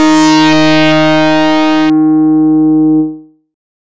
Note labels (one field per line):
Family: bass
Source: synthesizer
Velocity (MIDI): 127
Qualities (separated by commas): bright, distorted